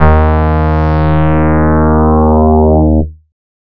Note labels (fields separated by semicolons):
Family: bass; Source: synthesizer; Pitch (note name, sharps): D#2; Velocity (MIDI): 100; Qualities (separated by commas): distorted